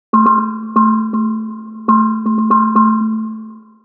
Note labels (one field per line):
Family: mallet percussion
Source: synthesizer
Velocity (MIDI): 50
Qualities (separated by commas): long release, multiphonic, percussive, tempo-synced